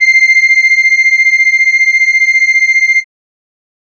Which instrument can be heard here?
acoustic keyboard